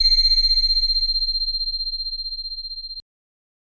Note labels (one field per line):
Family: bass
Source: synthesizer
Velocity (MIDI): 25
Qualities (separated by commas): bright, distorted, multiphonic